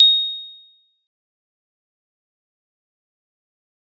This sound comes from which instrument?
acoustic mallet percussion instrument